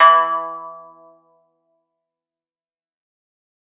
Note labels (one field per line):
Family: guitar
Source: acoustic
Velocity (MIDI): 50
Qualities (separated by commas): fast decay